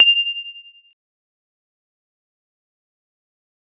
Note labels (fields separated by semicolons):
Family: keyboard; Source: electronic; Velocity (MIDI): 50; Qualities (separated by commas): bright, fast decay, percussive